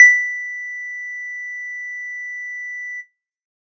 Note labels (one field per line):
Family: bass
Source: synthesizer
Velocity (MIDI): 25